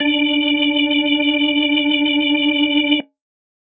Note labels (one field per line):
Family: organ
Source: electronic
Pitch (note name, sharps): D4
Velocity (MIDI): 25